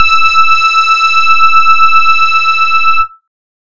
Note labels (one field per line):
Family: bass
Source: synthesizer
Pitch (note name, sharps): E6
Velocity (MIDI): 100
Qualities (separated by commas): bright, distorted